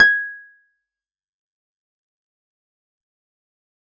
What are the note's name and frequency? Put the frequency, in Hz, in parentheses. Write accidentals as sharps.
G#6 (1661 Hz)